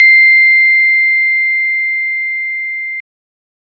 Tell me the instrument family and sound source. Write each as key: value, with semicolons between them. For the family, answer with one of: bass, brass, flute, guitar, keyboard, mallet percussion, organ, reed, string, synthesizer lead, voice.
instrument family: organ; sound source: electronic